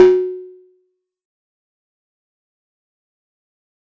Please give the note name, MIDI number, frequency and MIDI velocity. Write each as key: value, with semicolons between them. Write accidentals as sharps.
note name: F#4; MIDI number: 66; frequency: 370 Hz; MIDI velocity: 127